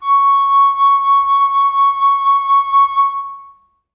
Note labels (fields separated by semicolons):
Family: flute; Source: acoustic; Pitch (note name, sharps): C#6; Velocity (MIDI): 25; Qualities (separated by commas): long release, reverb